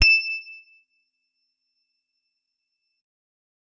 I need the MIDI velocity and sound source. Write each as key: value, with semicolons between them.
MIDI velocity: 127; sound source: electronic